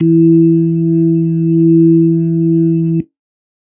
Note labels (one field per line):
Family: organ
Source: electronic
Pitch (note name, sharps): E3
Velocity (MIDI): 127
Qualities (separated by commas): dark